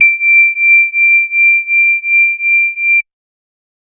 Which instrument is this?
electronic organ